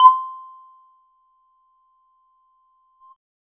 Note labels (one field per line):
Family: bass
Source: synthesizer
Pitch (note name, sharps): C6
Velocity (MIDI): 25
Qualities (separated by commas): distorted, percussive